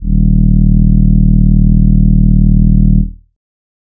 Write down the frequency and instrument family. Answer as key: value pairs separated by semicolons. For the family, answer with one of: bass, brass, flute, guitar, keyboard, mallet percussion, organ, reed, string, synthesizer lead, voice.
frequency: 38.89 Hz; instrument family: voice